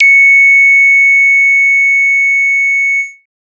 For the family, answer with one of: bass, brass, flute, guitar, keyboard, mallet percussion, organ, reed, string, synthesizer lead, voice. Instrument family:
bass